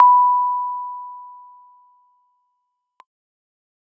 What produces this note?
electronic keyboard